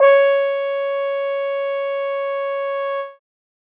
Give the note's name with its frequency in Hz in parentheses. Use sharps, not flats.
C#5 (554.4 Hz)